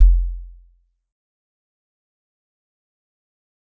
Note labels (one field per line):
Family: mallet percussion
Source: acoustic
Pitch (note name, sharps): F1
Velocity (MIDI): 50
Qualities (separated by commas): dark, fast decay, percussive